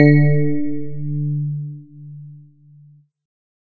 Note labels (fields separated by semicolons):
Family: keyboard; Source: electronic; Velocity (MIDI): 127